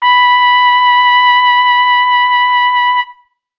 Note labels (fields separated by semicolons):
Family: brass; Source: acoustic; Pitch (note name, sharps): B5; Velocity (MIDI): 75